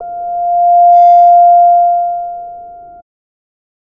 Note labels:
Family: bass; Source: synthesizer; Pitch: F5; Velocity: 75; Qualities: distorted

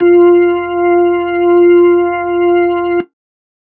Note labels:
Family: organ; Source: electronic; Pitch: F4; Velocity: 50

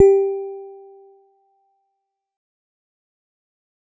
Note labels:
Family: mallet percussion; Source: acoustic; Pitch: G4; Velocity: 50; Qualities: fast decay

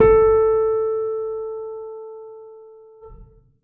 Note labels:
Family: keyboard; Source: acoustic; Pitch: A4; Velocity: 75; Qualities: reverb

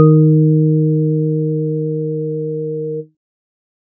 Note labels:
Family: organ; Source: electronic; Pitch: D#3; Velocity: 75; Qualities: dark

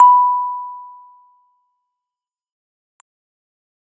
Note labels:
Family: keyboard; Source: electronic; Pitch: B5; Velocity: 25; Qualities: fast decay

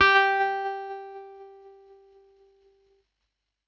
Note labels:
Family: keyboard; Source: electronic; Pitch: G4; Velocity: 100; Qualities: distorted, tempo-synced

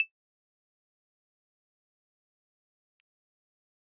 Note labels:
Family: keyboard; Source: electronic; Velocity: 75; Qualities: fast decay, percussive

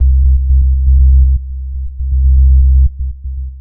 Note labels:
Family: synthesizer lead; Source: synthesizer; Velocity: 100; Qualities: dark, long release, tempo-synced

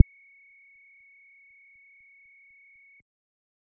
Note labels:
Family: bass; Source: synthesizer; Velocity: 127; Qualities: dark, percussive

